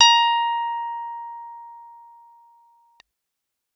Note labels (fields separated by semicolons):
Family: keyboard; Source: electronic; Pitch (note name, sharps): A#5; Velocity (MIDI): 100